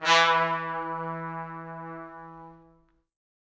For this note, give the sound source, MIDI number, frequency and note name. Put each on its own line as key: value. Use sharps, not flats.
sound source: acoustic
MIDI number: 52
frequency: 164.8 Hz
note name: E3